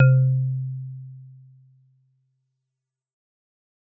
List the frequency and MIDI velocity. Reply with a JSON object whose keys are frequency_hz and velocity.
{"frequency_hz": 130.8, "velocity": 127}